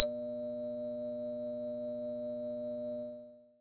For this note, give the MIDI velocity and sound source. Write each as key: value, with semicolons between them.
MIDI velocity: 25; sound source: synthesizer